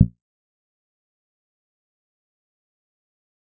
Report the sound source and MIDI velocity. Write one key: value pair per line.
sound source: electronic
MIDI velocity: 25